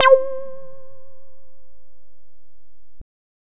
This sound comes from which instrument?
synthesizer bass